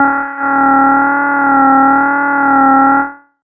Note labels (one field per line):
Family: bass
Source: synthesizer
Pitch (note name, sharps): C#4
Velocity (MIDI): 75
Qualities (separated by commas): distorted, tempo-synced